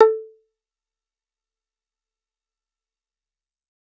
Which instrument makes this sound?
synthesizer bass